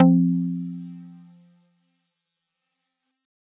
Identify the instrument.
acoustic mallet percussion instrument